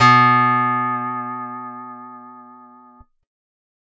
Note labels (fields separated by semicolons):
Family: guitar; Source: acoustic; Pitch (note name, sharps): B2; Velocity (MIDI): 127